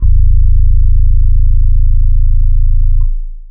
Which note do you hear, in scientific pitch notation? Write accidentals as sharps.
A0